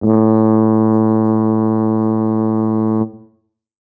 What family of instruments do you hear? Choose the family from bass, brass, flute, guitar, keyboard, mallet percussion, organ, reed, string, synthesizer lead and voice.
brass